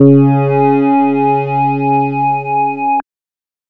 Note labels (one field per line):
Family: bass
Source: synthesizer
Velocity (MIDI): 75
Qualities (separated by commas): distorted, multiphonic